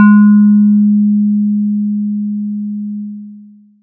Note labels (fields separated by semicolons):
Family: mallet percussion; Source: electronic; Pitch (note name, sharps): G#3; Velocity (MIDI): 25; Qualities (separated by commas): long release, multiphonic